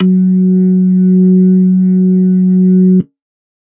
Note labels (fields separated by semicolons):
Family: organ; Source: electronic; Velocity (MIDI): 25